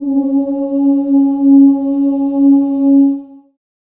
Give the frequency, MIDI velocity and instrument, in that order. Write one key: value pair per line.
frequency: 277.2 Hz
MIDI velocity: 50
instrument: acoustic voice